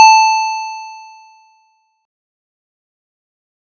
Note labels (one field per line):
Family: keyboard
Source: electronic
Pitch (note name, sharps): A5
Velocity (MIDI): 25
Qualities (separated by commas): distorted, fast decay